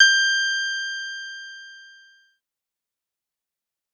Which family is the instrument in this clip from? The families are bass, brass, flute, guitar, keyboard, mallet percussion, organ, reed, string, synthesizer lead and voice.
bass